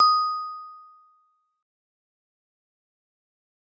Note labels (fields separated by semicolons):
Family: mallet percussion; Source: acoustic; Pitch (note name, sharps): D#6; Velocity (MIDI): 75; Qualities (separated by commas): fast decay